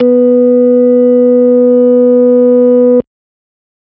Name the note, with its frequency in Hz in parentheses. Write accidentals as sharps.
B3 (246.9 Hz)